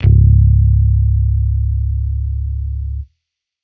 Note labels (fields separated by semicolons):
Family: bass; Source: electronic; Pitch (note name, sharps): C#1; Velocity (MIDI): 50